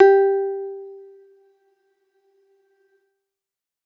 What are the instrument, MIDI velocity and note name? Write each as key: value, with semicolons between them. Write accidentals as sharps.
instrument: electronic keyboard; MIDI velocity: 127; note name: G4